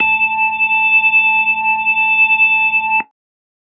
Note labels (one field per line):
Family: keyboard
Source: electronic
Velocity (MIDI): 25